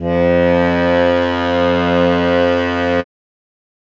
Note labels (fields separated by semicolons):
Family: keyboard; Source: acoustic; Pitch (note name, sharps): F2; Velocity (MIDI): 127